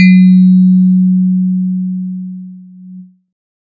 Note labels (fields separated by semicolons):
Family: synthesizer lead; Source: synthesizer; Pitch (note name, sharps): F#3; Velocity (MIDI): 75